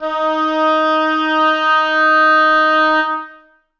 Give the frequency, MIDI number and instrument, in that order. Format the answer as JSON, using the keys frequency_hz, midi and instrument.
{"frequency_hz": 311.1, "midi": 63, "instrument": "acoustic reed instrument"}